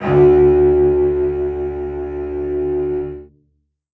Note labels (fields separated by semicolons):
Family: string; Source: acoustic; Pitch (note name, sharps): D2; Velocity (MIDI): 127; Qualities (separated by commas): reverb